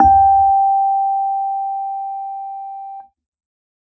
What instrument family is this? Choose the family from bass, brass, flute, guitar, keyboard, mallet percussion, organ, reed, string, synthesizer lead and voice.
keyboard